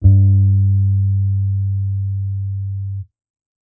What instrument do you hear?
electronic bass